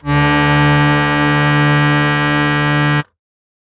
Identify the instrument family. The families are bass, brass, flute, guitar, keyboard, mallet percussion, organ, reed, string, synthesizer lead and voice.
keyboard